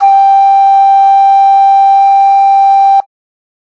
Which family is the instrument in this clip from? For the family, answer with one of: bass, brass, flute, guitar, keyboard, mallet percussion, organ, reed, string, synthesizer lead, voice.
flute